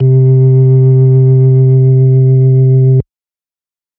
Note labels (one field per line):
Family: organ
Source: electronic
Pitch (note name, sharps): C3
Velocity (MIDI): 50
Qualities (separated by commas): distorted